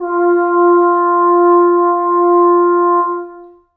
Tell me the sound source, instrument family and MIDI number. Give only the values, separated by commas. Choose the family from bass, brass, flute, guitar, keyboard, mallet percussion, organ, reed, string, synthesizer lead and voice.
acoustic, brass, 65